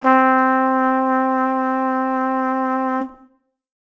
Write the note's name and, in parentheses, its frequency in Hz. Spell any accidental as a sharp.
C4 (261.6 Hz)